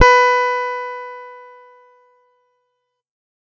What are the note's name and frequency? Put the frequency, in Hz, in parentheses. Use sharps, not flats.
B4 (493.9 Hz)